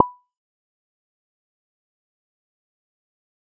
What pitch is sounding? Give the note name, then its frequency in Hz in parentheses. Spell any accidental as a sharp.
B5 (987.8 Hz)